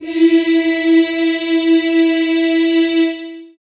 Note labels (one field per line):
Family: voice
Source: acoustic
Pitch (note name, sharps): E4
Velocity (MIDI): 100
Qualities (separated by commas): long release, reverb